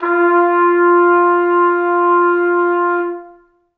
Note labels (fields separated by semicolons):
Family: brass; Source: acoustic; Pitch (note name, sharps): F4; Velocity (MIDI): 25; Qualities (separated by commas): reverb